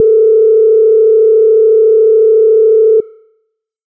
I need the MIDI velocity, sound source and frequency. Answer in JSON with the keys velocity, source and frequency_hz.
{"velocity": 25, "source": "synthesizer", "frequency_hz": 440}